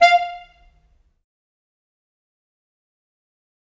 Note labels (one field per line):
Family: reed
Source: acoustic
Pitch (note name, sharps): F5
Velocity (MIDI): 75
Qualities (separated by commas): fast decay, percussive, reverb